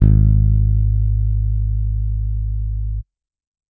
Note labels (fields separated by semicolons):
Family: bass; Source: electronic; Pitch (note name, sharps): G#1; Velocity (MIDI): 100